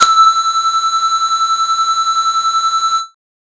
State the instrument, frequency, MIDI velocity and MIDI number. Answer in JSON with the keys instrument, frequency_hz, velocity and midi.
{"instrument": "synthesizer flute", "frequency_hz": 1319, "velocity": 127, "midi": 88}